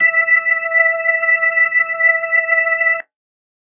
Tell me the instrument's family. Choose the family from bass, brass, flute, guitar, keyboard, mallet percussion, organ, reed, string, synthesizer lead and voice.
organ